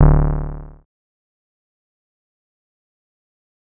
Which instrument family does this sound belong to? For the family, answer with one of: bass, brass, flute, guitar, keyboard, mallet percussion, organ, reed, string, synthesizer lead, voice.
synthesizer lead